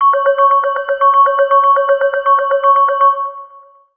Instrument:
synthesizer mallet percussion instrument